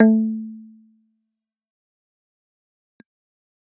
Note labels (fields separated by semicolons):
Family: keyboard; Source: electronic; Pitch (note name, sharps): A3; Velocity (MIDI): 75; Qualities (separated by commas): fast decay, percussive